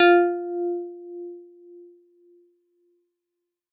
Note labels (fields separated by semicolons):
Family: keyboard; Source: electronic; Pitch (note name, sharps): F4; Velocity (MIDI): 127